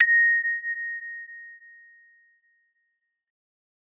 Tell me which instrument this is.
acoustic mallet percussion instrument